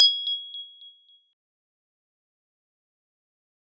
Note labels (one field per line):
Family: mallet percussion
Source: acoustic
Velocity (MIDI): 25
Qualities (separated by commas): fast decay